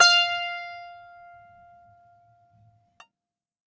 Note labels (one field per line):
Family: guitar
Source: acoustic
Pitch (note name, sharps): F5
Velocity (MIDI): 50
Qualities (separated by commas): bright, multiphonic, reverb